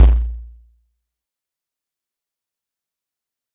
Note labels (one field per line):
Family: mallet percussion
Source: acoustic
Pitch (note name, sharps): A#1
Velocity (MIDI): 127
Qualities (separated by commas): fast decay, percussive